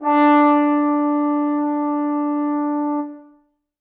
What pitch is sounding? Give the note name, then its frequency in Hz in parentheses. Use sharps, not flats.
D4 (293.7 Hz)